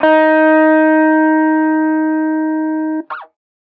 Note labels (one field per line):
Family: guitar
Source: electronic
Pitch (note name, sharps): D#4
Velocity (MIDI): 50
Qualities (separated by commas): distorted